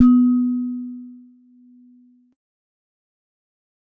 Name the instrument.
acoustic mallet percussion instrument